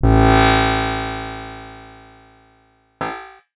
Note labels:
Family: guitar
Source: acoustic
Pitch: A1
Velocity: 75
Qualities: bright, distorted

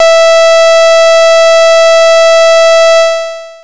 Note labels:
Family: bass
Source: synthesizer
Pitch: E5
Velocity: 25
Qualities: bright, distorted, long release

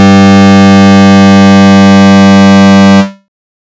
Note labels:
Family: bass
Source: synthesizer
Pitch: G2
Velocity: 25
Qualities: bright, distorted

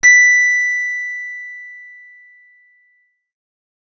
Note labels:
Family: guitar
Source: acoustic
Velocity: 25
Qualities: bright, distorted

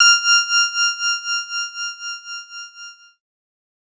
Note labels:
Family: keyboard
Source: electronic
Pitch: F6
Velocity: 100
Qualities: bright

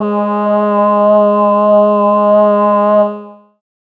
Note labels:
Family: voice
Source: synthesizer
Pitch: G#3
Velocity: 100

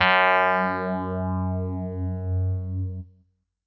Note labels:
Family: keyboard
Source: electronic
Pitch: F#2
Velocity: 127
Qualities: distorted

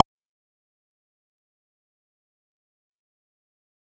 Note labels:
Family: bass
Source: synthesizer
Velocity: 75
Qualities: fast decay, percussive

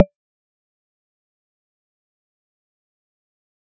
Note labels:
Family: mallet percussion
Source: acoustic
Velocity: 50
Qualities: fast decay, percussive

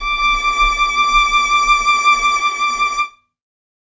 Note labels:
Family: string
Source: acoustic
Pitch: D6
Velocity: 25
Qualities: reverb

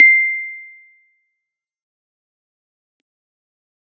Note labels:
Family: keyboard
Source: electronic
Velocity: 25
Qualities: fast decay, percussive

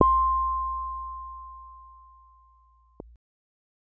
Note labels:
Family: keyboard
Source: electronic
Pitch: C6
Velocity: 50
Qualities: dark

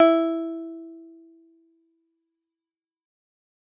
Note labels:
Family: guitar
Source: synthesizer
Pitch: E4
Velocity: 100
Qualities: fast decay

